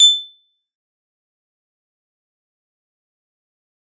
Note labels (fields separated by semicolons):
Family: keyboard; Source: electronic; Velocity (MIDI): 127; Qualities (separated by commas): bright, fast decay, percussive